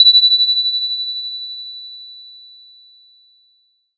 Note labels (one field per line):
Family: mallet percussion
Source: acoustic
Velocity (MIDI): 25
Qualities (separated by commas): bright, multiphonic